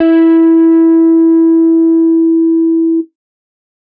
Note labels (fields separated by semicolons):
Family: guitar; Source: electronic; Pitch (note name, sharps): E4; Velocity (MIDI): 25; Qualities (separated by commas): distorted